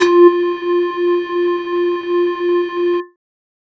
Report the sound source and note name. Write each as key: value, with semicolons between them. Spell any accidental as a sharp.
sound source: synthesizer; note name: F4